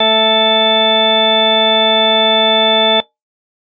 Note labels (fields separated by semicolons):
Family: organ; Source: electronic; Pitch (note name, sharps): A3; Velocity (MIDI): 50